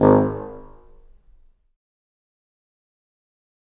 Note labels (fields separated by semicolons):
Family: reed; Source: acoustic; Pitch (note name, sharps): G#1; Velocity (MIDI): 100; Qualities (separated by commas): fast decay, percussive, reverb